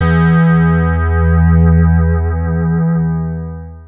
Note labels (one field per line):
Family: guitar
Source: electronic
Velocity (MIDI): 50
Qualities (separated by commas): long release, multiphonic, non-linear envelope